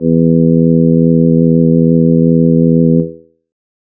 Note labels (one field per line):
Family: reed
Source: synthesizer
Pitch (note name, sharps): E2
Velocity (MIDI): 127